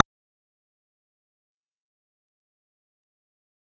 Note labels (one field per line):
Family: bass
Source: synthesizer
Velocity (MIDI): 25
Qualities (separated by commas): percussive